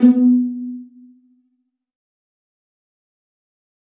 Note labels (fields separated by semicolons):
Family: string; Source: acoustic; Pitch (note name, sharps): B3; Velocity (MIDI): 75; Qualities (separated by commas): dark, fast decay, reverb